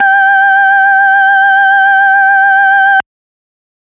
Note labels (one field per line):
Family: organ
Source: electronic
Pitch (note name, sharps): G5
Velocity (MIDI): 50